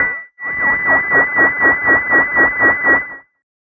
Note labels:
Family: bass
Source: synthesizer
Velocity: 25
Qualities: tempo-synced

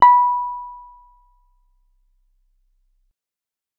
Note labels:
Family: guitar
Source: acoustic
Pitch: B5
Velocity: 50

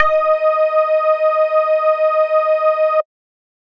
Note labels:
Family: bass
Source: synthesizer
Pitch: D#5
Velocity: 100

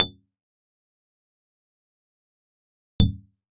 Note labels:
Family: guitar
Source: acoustic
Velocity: 100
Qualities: percussive

